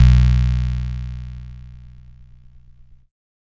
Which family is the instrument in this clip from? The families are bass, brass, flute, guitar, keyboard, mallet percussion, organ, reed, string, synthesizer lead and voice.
keyboard